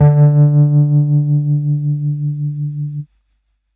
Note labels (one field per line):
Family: keyboard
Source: electronic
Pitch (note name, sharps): D3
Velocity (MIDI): 75